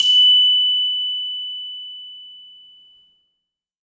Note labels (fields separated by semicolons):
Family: mallet percussion; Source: acoustic; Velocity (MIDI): 75; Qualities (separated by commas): bright, reverb